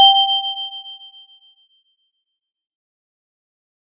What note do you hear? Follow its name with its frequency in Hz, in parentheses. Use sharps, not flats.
G5 (784 Hz)